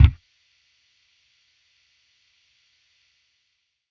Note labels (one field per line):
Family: bass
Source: electronic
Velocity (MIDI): 75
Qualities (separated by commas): distorted, percussive